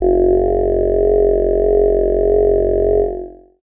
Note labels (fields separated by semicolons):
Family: voice; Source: synthesizer; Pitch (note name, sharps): F#1; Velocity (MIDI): 75